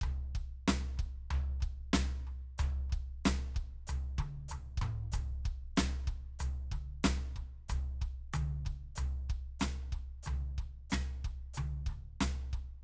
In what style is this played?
rock